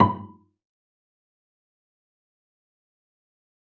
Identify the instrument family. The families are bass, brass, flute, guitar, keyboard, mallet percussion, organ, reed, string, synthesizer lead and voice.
string